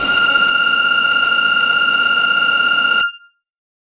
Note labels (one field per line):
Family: guitar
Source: electronic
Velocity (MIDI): 100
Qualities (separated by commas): distorted